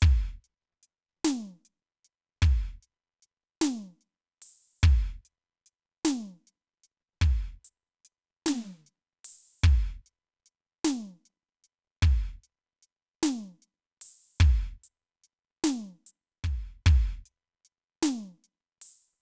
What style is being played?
rock